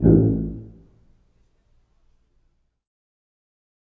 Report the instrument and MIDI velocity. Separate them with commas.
acoustic brass instrument, 25